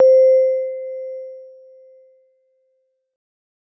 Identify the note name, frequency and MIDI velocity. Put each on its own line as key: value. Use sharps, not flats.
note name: C5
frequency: 523.3 Hz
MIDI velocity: 25